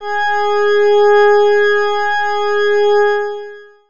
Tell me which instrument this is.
electronic organ